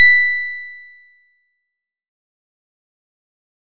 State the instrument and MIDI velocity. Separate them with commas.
synthesizer guitar, 75